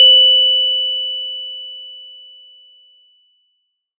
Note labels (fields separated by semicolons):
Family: mallet percussion; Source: acoustic; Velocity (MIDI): 25